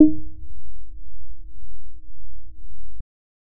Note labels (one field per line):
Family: bass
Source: synthesizer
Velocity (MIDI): 25